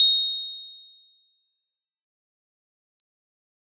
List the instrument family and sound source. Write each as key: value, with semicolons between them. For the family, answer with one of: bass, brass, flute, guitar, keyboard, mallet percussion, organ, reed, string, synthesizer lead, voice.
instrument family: keyboard; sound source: acoustic